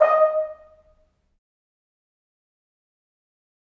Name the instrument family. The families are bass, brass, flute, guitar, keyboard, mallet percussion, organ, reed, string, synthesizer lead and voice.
brass